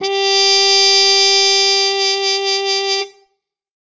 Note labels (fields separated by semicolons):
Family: brass; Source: acoustic; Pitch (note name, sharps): G4; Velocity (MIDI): 127; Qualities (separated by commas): bright